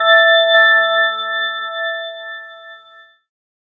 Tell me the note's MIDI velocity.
50